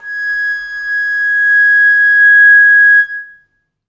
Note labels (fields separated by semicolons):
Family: flute; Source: acoustic; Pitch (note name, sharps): G#6; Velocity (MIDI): 25; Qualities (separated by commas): reverb